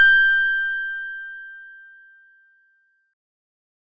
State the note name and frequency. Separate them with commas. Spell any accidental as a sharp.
G6, 1568 Hz